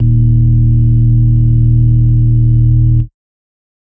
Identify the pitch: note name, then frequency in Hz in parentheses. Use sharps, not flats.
D#1 (38.89 Hz)